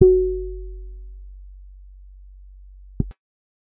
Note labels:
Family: bass; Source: synthesizer; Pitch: F#4; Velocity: 25

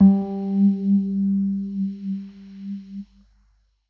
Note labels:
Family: keyboard; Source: electronic; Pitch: G3; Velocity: 50; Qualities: dark

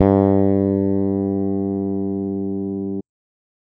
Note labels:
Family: bass; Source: electronic; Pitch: G2; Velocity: 127

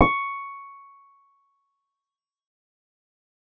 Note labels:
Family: keyboard; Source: synthesizer; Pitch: C#6; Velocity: 50; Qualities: fast decay

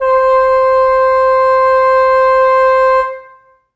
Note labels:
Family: reed; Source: acoustic; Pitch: C5; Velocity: 75; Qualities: reverb

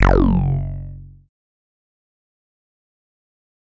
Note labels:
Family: bass; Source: synthesizer; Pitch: F#1; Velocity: 100; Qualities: distorted, fast decay

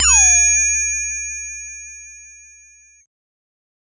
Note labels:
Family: bass; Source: synthesizer; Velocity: 75; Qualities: bright, distorted, multiphonic

